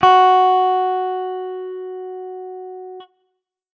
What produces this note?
electronic guitar